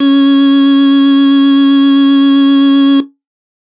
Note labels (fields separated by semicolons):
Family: organ; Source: electronic; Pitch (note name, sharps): C#4; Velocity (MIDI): 50